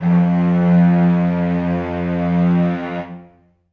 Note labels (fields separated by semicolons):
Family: string; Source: acoustic; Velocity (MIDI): 75; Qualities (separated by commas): reverb